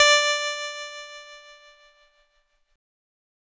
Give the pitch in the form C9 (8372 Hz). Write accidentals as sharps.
D5 (587.3 Hz)